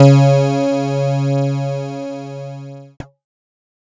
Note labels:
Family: keyboard; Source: electronic; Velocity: 127; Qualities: bright, distorted

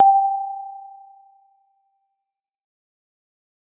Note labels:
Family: mallet percussion; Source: acoustic; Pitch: G5; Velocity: 100; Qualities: fast decay

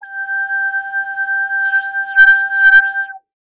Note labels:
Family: bass; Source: synthesizer; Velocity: 100; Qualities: distorted, non-linear envelope

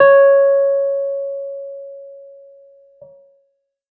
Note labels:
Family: keyboard; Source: electronic; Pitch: C#5; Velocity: 75

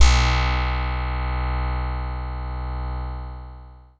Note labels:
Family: guitar; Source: synthesizer; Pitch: B1; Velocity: 50; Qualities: bright, long release

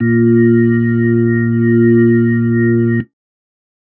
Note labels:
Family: organ; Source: electronic; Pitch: A#2; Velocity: 127; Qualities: dark

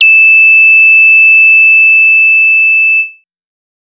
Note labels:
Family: bass; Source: synthesizer; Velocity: 100; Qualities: bright, distorted

